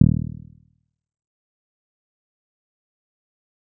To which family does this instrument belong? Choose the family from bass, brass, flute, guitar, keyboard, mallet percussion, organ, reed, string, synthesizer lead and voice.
bass